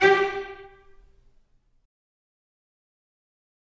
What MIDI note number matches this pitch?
67